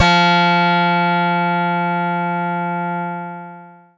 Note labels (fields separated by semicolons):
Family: keyboard; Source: electronic; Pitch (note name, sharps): F3; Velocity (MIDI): 25; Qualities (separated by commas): bright, long release